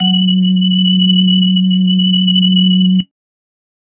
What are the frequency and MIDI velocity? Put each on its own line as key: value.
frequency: 185 Hz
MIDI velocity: 75